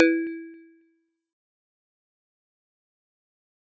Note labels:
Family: mallet percussion; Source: acoustic; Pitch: E4; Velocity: 75; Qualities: fast decay, percussive

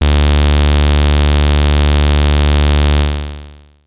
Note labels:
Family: bass; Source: synthesizer; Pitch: D2; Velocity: 75; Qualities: bright, distorted, long release

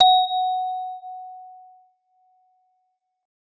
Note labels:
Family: mallet percussion; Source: acoustic; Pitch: F#5; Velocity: 75; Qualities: non-linear envelope

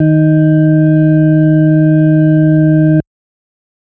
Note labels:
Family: organ; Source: electronic; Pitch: D#3; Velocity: 75

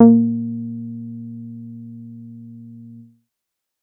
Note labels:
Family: bass; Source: synthesizer; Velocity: 50; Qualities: dark

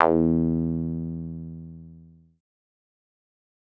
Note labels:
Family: synthesizer lead; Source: synthesizer; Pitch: E2; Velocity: 75; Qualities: distorted, fast decay

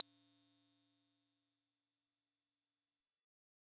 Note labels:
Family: guitar; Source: electronic; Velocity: 100; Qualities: bright

